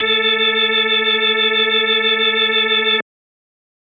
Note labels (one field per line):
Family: organ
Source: electronic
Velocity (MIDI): 75